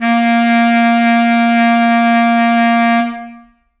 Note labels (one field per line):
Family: reed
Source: acoustic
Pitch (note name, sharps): A#3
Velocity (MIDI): 127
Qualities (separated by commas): long release, reverb